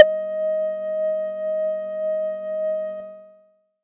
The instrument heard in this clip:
synthesizer bass